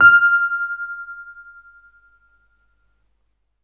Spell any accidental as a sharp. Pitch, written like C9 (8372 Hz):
F6 (1397 Hz)